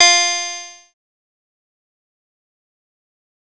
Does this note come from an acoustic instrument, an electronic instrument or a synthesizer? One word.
synthesizer